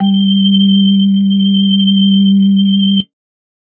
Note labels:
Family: organ; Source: electronic; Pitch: G3; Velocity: 127

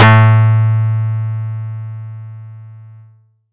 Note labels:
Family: guitar; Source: acoustic; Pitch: A2; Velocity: 75

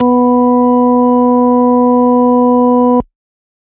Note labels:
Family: organ; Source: electronic; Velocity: 127

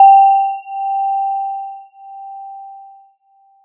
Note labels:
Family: mallet percussion; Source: electronic; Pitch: G5; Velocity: 25; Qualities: multiphonic

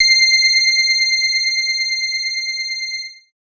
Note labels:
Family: bass; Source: synthesizer; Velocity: 100

